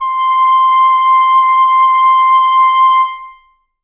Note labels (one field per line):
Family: reed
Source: acoustic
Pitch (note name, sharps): C6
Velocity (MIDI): 127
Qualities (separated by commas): reverb